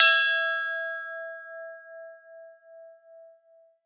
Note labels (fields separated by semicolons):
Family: mallet percussion; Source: acoustic; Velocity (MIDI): 25; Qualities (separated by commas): reverb